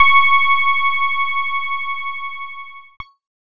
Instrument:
electronic keyboard